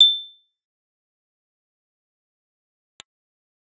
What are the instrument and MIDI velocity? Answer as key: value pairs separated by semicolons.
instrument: synthesizer bass; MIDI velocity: 100